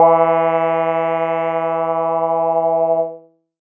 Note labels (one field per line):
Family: keyboard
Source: electronic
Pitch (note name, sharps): E3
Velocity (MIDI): 50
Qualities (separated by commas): distorted, multiphonic